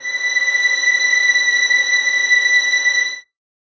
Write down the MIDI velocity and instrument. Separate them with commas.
50, acoustic string instrument